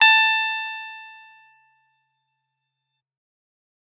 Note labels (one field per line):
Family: guitar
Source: electronic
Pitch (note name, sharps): A5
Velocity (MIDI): 75